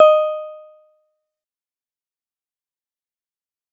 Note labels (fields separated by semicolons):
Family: guitar; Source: synthesizer; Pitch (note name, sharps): D#5; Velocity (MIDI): 50; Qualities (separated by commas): fast decay, percussive